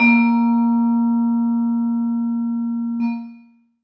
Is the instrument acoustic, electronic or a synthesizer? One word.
acoustic